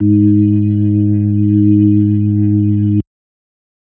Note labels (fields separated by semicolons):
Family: organ; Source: electronic; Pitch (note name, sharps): G#2; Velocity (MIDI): 50